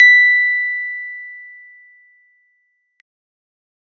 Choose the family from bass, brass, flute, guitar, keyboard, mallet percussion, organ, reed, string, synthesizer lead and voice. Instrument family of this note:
keyboard